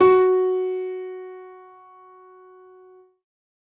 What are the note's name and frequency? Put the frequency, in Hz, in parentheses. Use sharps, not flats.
F#4 (370 Hz)